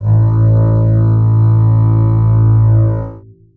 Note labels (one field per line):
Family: string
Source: acoustic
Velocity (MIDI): 25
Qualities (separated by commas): long release, reverb